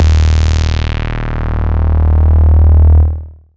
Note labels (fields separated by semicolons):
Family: bass; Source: synthesizer; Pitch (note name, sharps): D#1; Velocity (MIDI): 100; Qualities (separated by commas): bright, distorted, long release